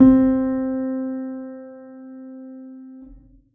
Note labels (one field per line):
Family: keyboard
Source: acoustic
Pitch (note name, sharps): C4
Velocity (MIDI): 75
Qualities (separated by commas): reverb